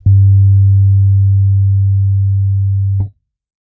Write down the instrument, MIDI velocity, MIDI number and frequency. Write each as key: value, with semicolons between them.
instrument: electronic keyboard; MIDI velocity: 25; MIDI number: 43; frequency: 98 Hz